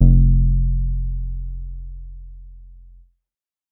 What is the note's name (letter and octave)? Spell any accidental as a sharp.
F1